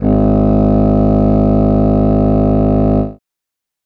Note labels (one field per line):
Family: reed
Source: acoustic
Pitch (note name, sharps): G#1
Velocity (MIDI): 100